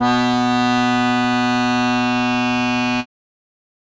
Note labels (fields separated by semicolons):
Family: reed; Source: acoustic; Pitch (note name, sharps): B2; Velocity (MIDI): 25